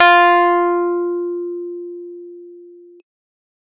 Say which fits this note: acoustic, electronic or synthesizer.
electronic